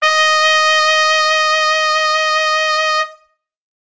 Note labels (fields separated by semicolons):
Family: brass; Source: acoustic; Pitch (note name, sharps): D#5; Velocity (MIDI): 127; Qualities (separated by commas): bright